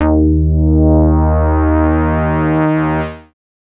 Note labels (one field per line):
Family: bass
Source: synthesizer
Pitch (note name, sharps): D#2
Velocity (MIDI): 100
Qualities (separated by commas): distorted, multiphonic